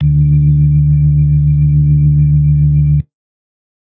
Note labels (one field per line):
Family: organ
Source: electronic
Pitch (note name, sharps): D2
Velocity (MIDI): 75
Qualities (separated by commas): dark